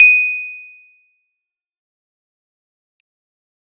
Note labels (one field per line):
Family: keyboard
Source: electronic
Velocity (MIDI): 50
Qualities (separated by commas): bright, fast decay, percussive